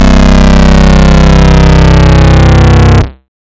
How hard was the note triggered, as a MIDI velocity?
75